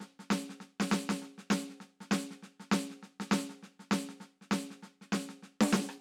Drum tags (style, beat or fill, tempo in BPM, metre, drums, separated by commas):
rockabilly, beat, 200 BPM, 4/4, snare, cross-stick